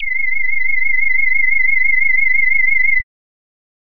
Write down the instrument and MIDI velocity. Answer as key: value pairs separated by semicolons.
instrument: synthesizer voice; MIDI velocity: 25